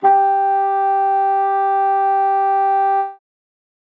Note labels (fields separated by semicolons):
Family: reed; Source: acoustic; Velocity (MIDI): 75